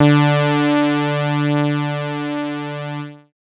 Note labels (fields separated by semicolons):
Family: bass; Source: synthesizer; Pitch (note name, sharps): D3; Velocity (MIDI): 127; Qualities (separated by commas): bright, distorted